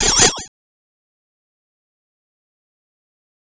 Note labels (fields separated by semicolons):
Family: bass; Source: synthesizer; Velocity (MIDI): 75; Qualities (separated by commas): bright, distorted, fast decay, multiphonic, percussive